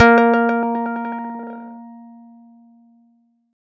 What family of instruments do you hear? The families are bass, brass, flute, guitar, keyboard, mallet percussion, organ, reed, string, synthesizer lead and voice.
guitar